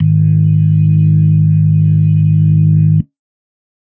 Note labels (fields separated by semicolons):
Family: organ; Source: electronic; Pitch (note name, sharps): G#1; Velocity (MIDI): 100; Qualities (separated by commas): dark